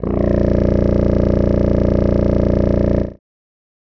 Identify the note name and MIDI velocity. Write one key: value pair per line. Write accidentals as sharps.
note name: A#0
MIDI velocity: 127